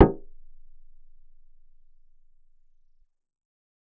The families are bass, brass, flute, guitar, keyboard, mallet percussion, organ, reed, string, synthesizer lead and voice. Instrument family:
bass